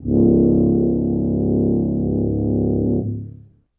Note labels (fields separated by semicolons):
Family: brass; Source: acoustic; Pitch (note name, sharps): C#1; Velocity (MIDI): 50; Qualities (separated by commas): dark, long release, reverb